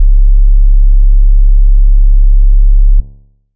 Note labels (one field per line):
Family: bass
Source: synthesizer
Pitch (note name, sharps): C#1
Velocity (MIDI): 100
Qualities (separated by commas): dark